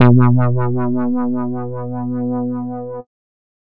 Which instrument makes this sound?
synthesizer bass